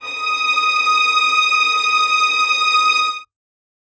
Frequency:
1245 Hz